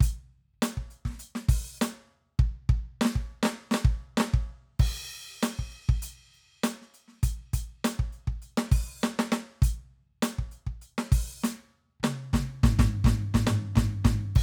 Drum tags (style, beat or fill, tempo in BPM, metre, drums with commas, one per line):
Latin funk
beat
100 BPM
4/4
crash, ride, closed hi-hat, open hi-hat, hi-hat pedal, snare, mid tom, floor tom, kick